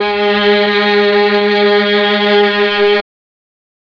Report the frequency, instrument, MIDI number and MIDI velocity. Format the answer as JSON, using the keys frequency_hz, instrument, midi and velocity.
{"frequency_hz": 207.7, "instrument": "electronic string instrument", "midi": 56, "velocity": 127}